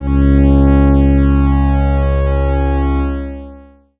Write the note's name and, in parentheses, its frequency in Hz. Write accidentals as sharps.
C#2 (69.3 Hz)